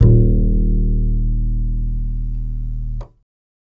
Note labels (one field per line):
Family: bass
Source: electronic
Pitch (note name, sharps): D#1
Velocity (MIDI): 25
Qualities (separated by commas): reverb